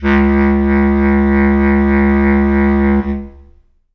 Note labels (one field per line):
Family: reed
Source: acoustic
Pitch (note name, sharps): C#2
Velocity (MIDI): 25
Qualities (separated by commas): long release, reverb